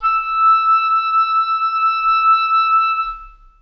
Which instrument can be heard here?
acoustic reed instrument